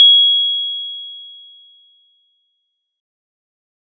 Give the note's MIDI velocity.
50